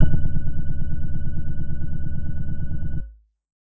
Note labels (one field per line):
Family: keyboard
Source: electronic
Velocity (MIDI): 25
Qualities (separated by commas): distorted